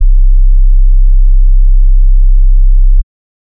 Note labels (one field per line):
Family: bass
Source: synthesizer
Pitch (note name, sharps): C1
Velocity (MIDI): 100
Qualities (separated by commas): dark